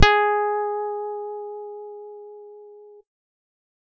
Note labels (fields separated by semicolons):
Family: guitar; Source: electronic; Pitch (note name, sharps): G#4; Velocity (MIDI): 50